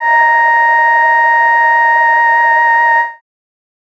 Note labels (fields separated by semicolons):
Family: voice; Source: synthesizer; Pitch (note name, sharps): A#5; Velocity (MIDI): 50